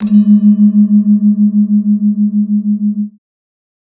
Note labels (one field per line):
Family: mallet percussion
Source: acoustic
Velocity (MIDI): 100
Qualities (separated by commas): multiphonic